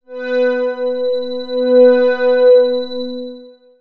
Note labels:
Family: synthesizer lead; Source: synthesizer; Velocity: 50; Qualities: bright, long release, non-linear envelope

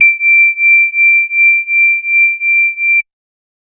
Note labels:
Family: organ; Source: electronic; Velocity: 50

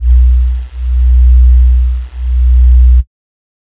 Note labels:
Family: flute; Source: synthesizer; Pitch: B1; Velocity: 127; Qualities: dark

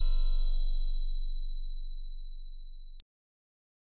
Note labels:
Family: bass; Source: synthesizer; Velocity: 75; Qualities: bright, distorted, multiphonic

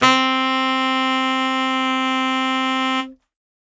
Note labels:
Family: reed; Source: acoustic; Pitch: C4; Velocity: 50; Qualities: bright

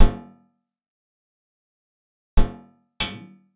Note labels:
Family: guitar; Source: acoustic; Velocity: 100; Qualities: percussive, reverb

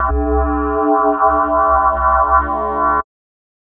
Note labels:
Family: mallet percussion; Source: electronic; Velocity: 100; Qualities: multiphonic, non-linear envelope

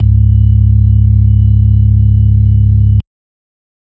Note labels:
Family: organ; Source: electronic; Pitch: C#1; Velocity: 100; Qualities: dark

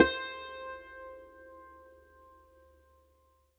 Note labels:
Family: guitar; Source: acoustic; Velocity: 75; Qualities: bright, reverb

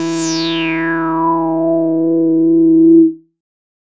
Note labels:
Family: bass; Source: synthesizer; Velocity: 50; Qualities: bright, distorted, non-linear envelope

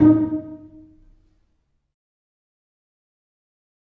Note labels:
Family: string; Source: acoustic; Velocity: 75; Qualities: fast decay, percussive, reverb

